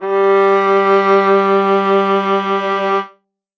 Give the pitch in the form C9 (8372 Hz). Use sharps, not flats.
G3 (196 Hz)